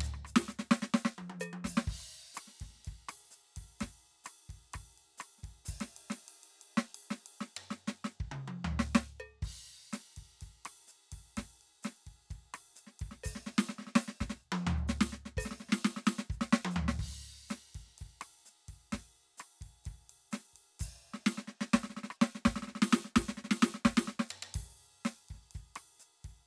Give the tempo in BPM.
127 BPM